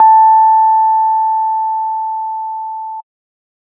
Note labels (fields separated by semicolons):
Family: organ; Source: electronic; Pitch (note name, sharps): A5; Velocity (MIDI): 100